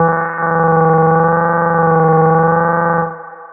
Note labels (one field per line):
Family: bass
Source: synthesizer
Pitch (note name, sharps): E3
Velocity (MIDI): 75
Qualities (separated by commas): long release, reverb